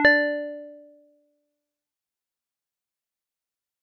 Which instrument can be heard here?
acoustic mallet percussion instrument